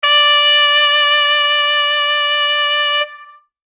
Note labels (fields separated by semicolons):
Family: brass; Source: acoustic; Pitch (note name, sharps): D5; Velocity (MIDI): 100; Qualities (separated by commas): distorted